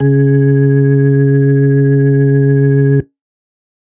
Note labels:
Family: organ; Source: electronic; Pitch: C#3; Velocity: 127

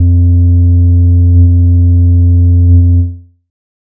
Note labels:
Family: bass; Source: synthesizer; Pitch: F2; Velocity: 75; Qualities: dark

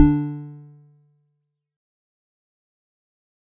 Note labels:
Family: mallet percussion; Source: acoustic; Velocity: 127; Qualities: fast decay, percussive

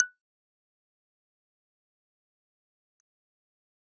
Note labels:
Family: keyboard; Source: electronic; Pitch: F#6; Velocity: 127; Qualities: fast decay, percussive

